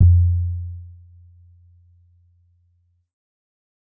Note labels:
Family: keyboard; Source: electronic; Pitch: F2; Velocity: 75; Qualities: dark

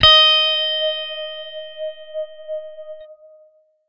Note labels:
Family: guitar; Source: electronic; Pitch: D#5; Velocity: 100; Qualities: bright, distorted

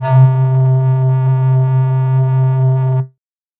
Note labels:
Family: flute; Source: synthesizer; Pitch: C3; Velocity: 75; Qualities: distorted

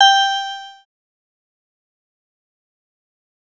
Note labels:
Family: synthesizer lead; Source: synthesizer; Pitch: G5; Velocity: 127; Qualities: bright, distorted, fast decay

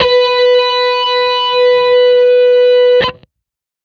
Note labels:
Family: guitar; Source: electronic; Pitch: B4; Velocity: 75; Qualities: distorted

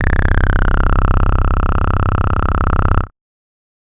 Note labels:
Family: bass; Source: synthesizer; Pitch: C0; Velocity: 50; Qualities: bright, distorted, multiphonic

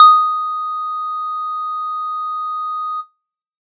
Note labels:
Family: bass; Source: synthesizer; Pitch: D#6; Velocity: 25

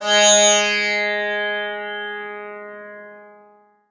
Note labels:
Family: guitar; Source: acoustic; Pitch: G#3; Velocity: 25; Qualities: bright, reverb

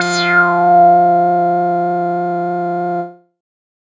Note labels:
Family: bass; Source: synthesizer; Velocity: 75; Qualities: distorted, non-linear envelope

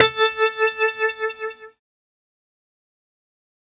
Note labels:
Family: keyboard; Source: synthesizer; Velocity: 25; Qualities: distorted, fast decay

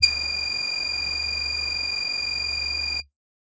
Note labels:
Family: voice; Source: synthesizer; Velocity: 100; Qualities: multiphonic

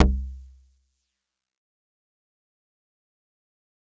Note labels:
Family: mallet percussion; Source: acoustic; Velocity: 25; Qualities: fast decay, multiphonic, percussive

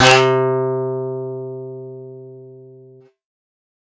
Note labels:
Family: guitar; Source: synthesizer; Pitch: C3; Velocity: 127; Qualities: bright

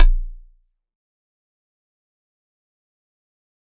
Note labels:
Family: mallet percussion; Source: acoustic; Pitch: A#0; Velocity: 75; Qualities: fast decay, percussive

